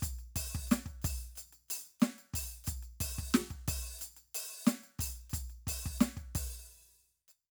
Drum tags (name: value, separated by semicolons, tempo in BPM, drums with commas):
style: hip-hop; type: beat; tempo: 90 BPM; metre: 4/4; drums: percussion, snare, kick